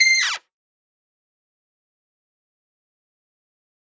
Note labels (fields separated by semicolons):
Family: brass; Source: acoustic; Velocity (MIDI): 75; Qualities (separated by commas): fast decay, percussive, reverb